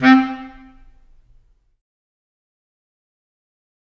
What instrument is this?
acoustic reed instrument